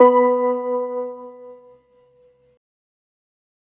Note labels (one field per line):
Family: organ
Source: electronic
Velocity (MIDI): 25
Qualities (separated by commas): fast decay